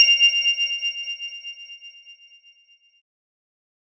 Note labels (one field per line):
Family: keyboard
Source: electronic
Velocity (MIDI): 25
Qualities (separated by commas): bright